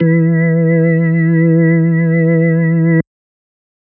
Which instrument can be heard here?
electronic organ